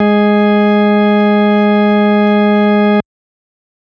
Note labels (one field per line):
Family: organ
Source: electronic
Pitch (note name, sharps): G#3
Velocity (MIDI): 75